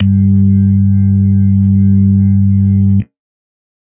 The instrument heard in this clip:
electronic organ